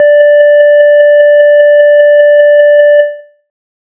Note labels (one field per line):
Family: bass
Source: synthesizer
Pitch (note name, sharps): D5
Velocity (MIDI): 127